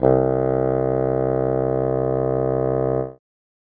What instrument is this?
acoustic reed instrument